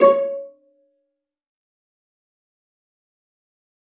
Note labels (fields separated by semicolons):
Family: string; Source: acoustic; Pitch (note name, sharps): C#5; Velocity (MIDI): 25; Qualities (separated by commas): fast decay, percussive, reverb